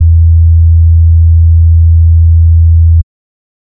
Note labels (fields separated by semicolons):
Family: bass; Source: synthesizer; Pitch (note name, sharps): E2; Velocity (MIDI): 50; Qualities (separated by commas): dark